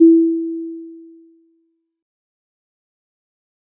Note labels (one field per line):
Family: mallet percussion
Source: acoustic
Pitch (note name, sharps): E4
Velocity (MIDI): 25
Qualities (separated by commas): fast decay